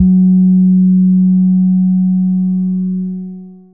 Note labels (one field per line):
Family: bass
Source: synthesizer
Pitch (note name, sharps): F#3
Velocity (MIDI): 25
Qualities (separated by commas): long release